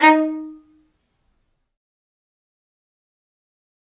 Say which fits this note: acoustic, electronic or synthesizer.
acoustic